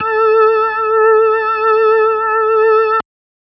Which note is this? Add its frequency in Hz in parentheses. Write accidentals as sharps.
A4 (440 Hz)